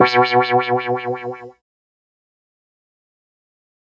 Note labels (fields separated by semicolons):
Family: keyboard; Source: synthesizer; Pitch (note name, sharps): B2; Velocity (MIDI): 25; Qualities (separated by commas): distorted, fast decay